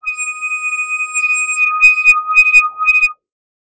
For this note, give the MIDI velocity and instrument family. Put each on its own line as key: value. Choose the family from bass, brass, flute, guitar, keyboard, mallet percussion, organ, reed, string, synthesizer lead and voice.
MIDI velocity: 75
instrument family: bass